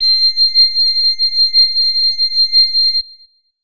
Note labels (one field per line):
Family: flute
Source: acoustic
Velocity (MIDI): 100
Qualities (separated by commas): bright